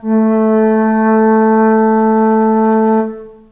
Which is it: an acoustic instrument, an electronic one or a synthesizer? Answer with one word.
acoustic